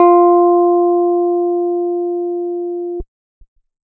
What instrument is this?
electronic keyboard